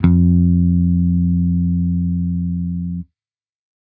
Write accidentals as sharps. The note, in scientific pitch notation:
F2